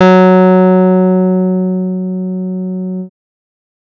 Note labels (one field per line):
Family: bass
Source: synthesizer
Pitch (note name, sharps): F#3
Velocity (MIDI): 25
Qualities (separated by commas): distorted